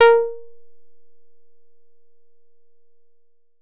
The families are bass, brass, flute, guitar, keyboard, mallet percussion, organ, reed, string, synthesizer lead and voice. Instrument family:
guitar